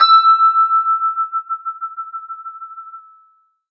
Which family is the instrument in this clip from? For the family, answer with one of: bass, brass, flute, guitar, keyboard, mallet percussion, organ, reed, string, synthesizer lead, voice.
guitar